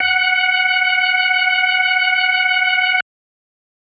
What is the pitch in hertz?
740 Hz